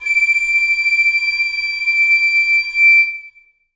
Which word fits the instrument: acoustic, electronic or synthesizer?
acoustic